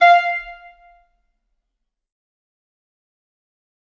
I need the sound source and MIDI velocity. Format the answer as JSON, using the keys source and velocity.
{"source": "acoustic", "velocity": 127}